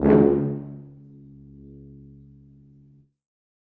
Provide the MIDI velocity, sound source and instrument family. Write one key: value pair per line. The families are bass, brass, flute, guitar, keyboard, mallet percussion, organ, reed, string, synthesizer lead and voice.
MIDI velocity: 25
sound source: acoustic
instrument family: brass